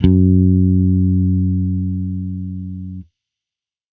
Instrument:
electronic bass